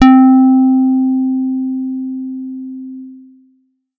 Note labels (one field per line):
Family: guitar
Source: electronic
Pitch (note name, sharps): C4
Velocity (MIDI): 50